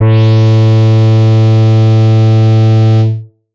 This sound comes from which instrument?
synthesizer bass